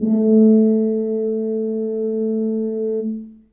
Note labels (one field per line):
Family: brass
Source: acoustic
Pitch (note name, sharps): A3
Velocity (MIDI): 50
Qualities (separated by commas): dark, reverb